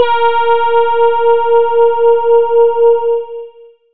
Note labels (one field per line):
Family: voice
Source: synthesizer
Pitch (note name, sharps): A#4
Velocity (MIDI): 50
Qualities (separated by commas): long release